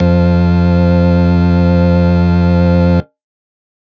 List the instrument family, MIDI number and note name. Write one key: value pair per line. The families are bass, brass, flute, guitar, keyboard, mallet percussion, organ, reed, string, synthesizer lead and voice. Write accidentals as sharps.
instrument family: organ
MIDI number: 41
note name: F2